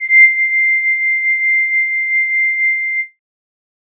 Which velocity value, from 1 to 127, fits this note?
75